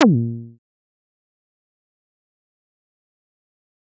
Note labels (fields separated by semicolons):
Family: bass; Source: synthesizer; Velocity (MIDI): 100; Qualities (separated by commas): distorted, fast decay, percussive